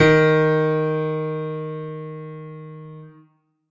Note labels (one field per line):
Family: keyboard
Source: acoustic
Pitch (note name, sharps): D#3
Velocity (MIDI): 127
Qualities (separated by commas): reverb